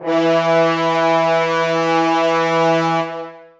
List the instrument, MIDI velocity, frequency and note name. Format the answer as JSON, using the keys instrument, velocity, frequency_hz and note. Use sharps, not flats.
{"instrument": "acoustic brass instrument", "velocity": 127, "frequency_hz": 164.8, "note": "E3"}